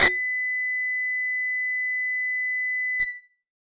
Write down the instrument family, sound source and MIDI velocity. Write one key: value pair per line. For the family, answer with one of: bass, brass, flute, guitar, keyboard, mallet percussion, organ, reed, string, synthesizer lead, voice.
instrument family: guitar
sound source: electronic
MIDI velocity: 100